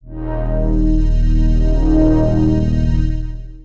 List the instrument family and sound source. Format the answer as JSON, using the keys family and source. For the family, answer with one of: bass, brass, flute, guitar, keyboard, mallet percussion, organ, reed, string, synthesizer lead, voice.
{"family": "synthesizer lead", "source": "synthesizer"}